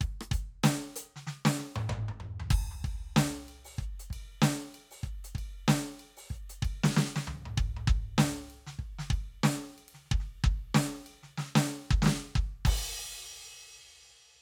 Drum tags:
rock, beat, 95 BPM, 4/4, crash, ride, ride bell, closed hi-hat, open hi-hat, hi-hat pedal, snare, cross-stick, high tom, mid tom, floor tom, kick

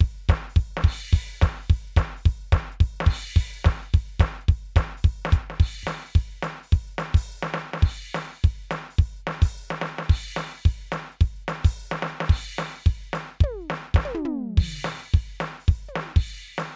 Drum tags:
swing, beat, 215 BPM, 4/4, crash, closed hi-hat, open hi-hat, hi-hat pedal, snare, high tom, floor tom, kick

